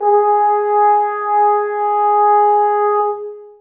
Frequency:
415.3 Hz